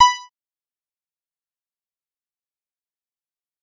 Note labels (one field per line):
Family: bass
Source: synthesizer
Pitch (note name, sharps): B5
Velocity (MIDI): 50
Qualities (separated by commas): bright, distorted, fast decay, percussive